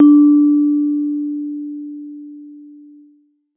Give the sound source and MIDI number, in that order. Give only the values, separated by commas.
acoustic, 62